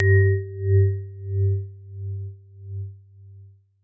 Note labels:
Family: mallet percussion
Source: acoustic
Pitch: G2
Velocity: 127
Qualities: long release, non-linear envelope

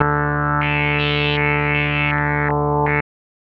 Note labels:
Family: bass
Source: synthesizer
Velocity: 100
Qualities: tempo-synced

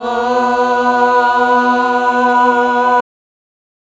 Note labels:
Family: voice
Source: electronic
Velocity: 127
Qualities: bright

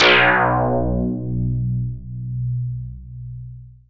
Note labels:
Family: synthesizer lead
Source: synthesizer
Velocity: 127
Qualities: long release

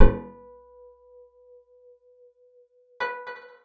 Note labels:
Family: guitar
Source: acoustic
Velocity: 127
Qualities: percussive, reverb

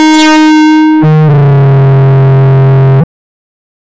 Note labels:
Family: bass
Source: synthesizer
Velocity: 127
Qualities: bright, distorted, non-linear envelope

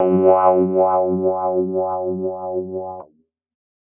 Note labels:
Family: keyboard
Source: electronic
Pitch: F#2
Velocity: 25

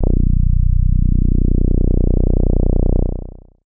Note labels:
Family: bass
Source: synthesizer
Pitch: B0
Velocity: 25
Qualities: distorted, long release

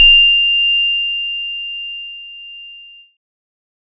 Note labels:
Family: keyboard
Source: electronic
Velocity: 50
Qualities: bright

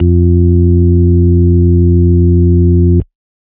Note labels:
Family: organ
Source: electronic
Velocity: 25

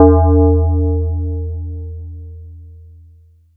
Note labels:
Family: mallet percussion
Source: electronic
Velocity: 100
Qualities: multiphonic

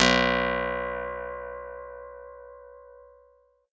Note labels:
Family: guitar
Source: acoustic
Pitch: B1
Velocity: 100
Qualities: bright

